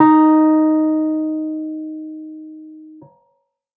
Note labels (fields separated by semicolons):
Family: keyboard; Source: electronic; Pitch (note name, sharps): D#4; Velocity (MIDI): 100